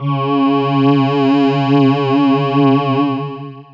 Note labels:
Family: voice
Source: synthesizer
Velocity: 50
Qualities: distorted, long release

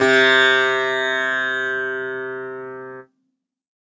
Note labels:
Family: guitar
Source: acoustic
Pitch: C3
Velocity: 100

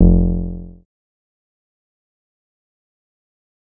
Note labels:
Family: synthesizer lead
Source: synthesizer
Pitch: F1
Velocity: 75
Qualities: distorted, fast decay

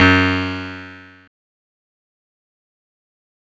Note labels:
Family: guitar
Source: electronic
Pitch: F#2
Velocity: 100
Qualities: bright, distorted, fast decay

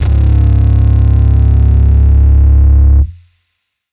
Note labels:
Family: bass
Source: electronic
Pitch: C#1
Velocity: 75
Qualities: bright, distorted

